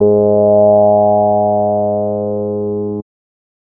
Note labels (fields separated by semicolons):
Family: bass; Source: synthesizer; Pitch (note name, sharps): G#2; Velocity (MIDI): 75; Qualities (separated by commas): distorted